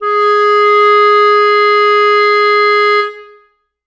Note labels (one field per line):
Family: reed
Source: acoustic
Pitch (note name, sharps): G#4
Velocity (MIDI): 127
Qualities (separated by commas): reverb